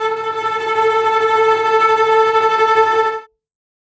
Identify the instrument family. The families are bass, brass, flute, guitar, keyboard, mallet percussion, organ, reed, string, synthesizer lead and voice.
string